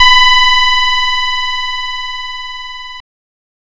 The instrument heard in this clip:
synthesizer guitar